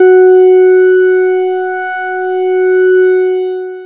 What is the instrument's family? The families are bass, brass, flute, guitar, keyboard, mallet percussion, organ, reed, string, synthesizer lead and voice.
bass